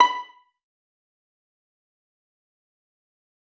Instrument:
acoustic string instrument